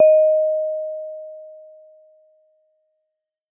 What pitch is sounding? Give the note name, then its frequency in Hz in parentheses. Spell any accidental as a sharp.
D#5 (622.3 Hz)